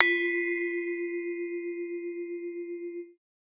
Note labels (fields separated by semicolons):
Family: mallet percussion; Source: acoustic; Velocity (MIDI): 75